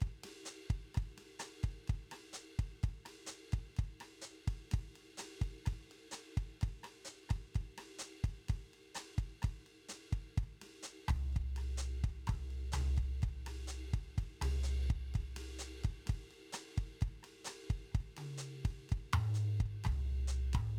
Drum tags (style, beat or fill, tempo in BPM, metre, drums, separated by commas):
bossa nova, beat, 127 BPM, 4/4, ride, hi-hat pedal, snare, cross-stick, high tom, mid tom, floor tom, kick